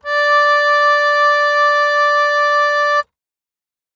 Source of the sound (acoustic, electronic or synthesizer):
acoustic